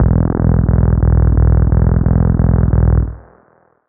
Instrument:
synthesizer bass